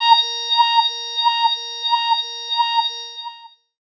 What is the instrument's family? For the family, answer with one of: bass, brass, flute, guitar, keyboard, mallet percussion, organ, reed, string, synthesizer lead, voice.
voice